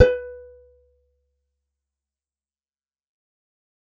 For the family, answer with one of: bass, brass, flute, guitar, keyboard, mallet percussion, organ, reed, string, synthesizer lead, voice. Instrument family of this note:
guitar